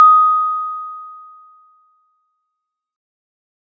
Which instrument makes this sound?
acoustic mallet percussion instrument